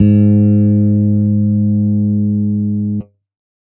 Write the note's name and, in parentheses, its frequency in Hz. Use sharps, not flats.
G#2 (103.8 Hz)